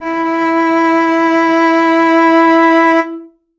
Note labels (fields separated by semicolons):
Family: string; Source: acoustic; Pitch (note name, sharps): E4; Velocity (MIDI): 50; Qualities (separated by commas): reverb